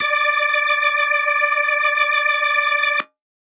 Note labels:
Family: organ; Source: electronic; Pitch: D5; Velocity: 127; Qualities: reverb

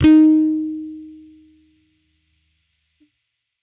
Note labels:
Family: bass; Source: electronic; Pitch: D#4; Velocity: 50; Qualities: distorted

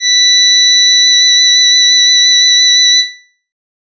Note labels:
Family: reed; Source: synthesizer; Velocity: 127

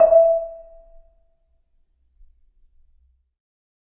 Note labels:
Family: mallet percussion; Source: acoustic; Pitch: E5; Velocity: 75; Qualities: percussive, reverb

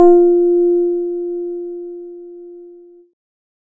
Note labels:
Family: keyboard; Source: electronic; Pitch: F4; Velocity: 75; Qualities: distorted

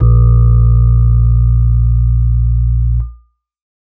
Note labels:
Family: keyboard; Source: electronic; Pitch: A#1; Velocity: 25

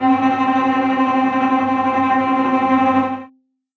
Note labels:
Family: string; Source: acoustic; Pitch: C4; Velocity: 75; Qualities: bright, non-linear envelope, reverb

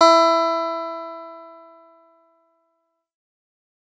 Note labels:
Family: guitar; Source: electronic; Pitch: E4; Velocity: 100

